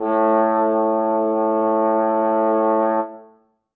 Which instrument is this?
acoustic brass instrument